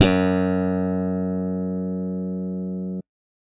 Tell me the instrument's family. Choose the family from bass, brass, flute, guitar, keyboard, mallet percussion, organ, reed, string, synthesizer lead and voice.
bass